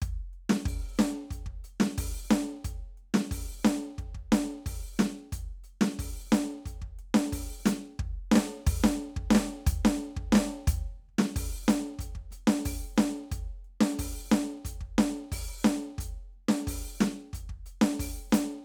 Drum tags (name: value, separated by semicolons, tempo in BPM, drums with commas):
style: Afrobeat; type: beat; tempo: 90 BPM; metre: 4/4; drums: crash, closed hi-hat, open hi-hat, hi-hat pedal, snare, cross-stick, kick